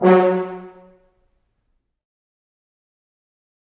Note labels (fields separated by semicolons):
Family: brass; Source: acoustic; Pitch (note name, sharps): F#3; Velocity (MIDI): 75; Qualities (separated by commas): fast decay, reverb